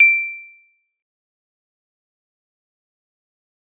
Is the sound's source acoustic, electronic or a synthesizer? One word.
acoustic